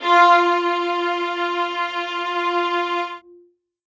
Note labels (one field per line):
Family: string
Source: acoustic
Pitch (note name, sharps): F4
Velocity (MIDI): 127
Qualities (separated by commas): reverb